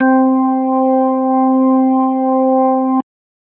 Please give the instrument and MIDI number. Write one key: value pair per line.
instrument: electronic organ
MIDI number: 60